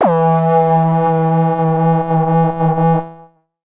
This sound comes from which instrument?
synthesizer lead